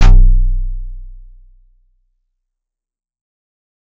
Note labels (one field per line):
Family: keyboard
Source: acoustic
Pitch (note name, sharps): B0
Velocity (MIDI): 127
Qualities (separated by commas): fast decay